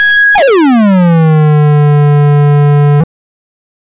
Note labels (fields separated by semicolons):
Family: bass; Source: synthesizer; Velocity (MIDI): 127; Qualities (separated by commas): bright, distorted, non-linear envelope